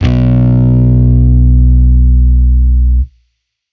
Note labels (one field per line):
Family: bass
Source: electronic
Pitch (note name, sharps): B1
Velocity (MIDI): 127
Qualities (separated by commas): distorted